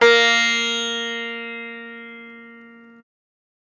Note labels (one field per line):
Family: guitar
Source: acoustic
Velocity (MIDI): 127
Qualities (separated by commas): bright, multiphonic, reverb